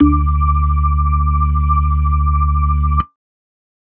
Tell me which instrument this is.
electronic organ